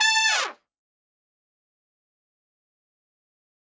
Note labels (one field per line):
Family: brass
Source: acoustic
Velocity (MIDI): 100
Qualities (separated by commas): bright, fast decay, reverb